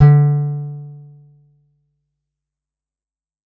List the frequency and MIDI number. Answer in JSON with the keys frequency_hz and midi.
{"frequency_hz": 146.8, "midi": 50}